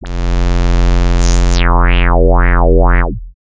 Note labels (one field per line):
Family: bass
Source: synthesizer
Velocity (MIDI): 127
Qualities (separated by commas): bright, distorted, non-linear envelope